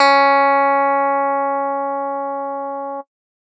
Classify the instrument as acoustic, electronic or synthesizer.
electronic